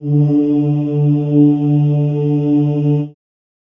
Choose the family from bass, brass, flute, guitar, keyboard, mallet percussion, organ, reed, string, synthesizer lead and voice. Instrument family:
voice